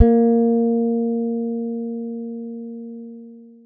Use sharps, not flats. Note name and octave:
A#3